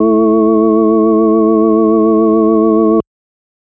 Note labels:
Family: organ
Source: electronic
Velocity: 127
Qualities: multiphonic

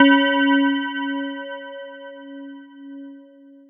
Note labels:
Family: mallet percussion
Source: electronic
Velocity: 75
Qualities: long release

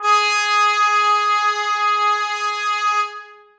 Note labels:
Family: brass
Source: acoustic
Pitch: G#4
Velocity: 127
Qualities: bright, reverb

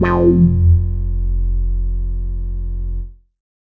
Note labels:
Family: bass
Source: synthesizer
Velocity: 50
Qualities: distorted, non-linear envelope

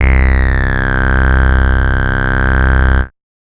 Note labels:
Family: bass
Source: synthesizer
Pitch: C1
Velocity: 50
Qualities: bright, distorted, multiphonic

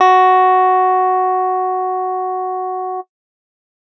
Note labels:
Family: guitar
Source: electronic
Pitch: F#4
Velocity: 75

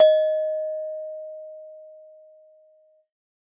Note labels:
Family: mallet percussion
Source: acoustic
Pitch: D#5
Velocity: 100

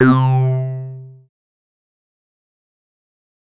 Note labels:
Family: bass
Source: synthesizer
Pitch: C3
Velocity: 50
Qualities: distorted, fast decay

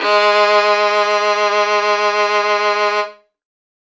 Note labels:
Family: string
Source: acoustic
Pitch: G#3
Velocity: 100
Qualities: reverb

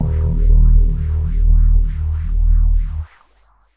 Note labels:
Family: keyboard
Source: electronic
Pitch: D#1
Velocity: 25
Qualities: dark, non-linear envelope

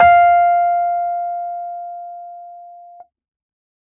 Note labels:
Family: keyboard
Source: electronic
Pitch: F5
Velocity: 127

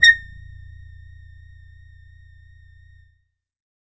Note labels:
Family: bass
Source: synthesizer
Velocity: 25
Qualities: percussive, tempo-synced

